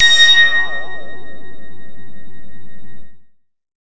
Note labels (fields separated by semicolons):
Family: bass; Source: synthesizer; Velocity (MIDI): 75; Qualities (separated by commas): bright, distorted